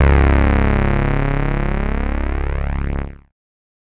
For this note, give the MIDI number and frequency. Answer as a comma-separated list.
25, 34.65 Hz